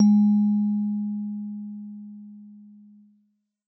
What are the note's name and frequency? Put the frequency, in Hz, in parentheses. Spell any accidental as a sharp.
G#3 (207.7 Hz)